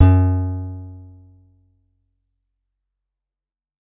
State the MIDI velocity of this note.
127